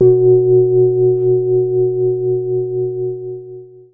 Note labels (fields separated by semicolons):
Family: keyboard; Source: electronic; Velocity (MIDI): 50; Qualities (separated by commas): long release, reverb